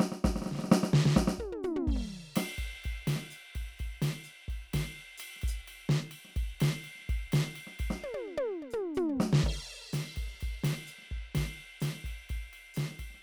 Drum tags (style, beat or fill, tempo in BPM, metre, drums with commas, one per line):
bossa nova
beat
127 BPM
4/4
crash, ride, hi-hat pedal, snare, high tom, mid tom, floor tom, kick